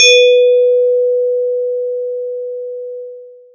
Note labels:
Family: mallet percussion; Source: electronic; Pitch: B4; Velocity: 75; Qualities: long release, multiphonic

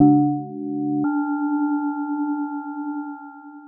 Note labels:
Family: mallet percussion; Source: synthesizer; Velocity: 100; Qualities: long release, multiphonic

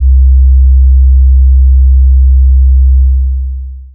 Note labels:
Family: bass; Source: synthesizer; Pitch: C2; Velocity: 25; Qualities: long release

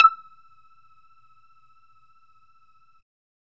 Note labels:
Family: bass; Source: synthesizer; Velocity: 50; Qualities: percussive

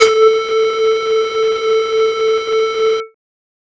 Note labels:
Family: flute; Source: synthesizer; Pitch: A4; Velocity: 127; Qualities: distorted

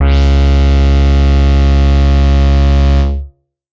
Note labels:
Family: bass; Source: synthesizer; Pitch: C#2; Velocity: 127; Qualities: distorted

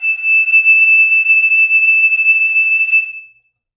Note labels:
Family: flute; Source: acoustic; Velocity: 100; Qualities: reverb

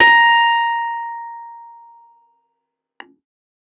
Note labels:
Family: keyboard; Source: electronic; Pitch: A#5; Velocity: 127; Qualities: distorted

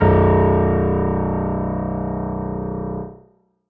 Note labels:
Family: keyboard; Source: acoustic; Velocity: 100; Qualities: reverb

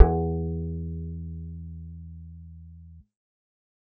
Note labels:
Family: bass; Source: synthesizer; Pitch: E2; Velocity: 127; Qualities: dark, reverb

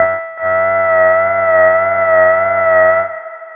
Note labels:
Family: bass; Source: synthesizer; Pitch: E5; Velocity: 75; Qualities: long release, reverb

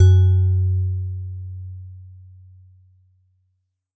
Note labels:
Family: mallet percussion; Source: acoustic; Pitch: F#2; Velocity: 75

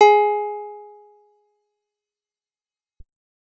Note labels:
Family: guitar; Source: acoustic; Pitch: G#4; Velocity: 127; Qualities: fast decay

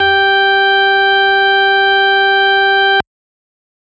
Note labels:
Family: organ; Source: electronic; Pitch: G4; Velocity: 25

